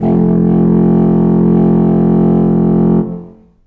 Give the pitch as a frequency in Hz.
43.65 Hz